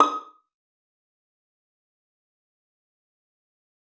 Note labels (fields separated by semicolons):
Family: string; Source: acoustic; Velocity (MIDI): 75; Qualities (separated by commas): fast decay, percussive, reverb